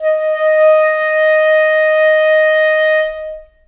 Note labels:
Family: reed; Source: acoustic; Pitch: D#5; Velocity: 50; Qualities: long release, reverb

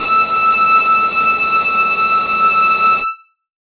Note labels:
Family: guitar; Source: electronic; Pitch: E6; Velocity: 50; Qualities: distorted

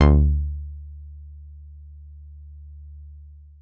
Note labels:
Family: guitar; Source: synthesizer; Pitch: D2; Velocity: 75; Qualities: long release

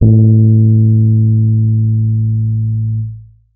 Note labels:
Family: keyboard; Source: electronic; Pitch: A2; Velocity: 100; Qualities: dark

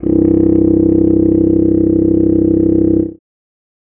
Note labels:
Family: reed; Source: acoustic; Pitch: C1; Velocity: 25

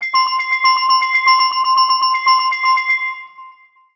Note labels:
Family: mallet percussion; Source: synthesizer; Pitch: C6; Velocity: 25; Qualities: long release, multiphonic, tempo-synced

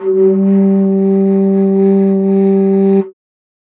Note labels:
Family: flute; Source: acoustic; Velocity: 50; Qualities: dark

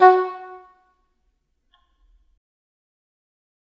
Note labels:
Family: reed; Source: acoustic; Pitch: F#4; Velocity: 25; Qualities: fast decay, percussive, reverb

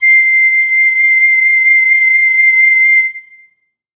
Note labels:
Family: flute; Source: acoustic; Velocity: 100; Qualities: long release, reverb

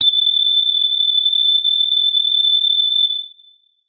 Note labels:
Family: guitar; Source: electronic; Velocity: 50; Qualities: bright

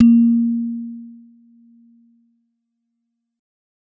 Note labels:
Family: mallet percussion; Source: acoustic; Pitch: A#3; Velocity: 75; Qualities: dark, non-linear envelope

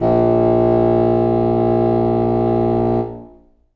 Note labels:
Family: reed; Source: acoustic; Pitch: A#1; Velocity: 50; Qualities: reverb

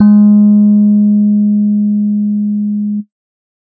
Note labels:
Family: keyboard; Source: electronic; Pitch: G#3; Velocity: 127

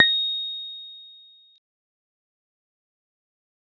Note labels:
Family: guitar; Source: synthesizer; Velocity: 25; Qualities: fast decay

